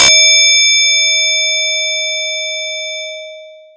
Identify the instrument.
acoustic mallet percussion instrument